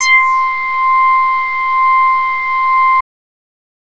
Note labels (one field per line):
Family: bass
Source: synthesizer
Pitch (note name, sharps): C6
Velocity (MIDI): 50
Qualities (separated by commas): distorted